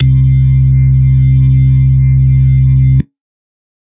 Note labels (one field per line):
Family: organ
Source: electronic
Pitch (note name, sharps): C2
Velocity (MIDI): 127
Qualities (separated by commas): dark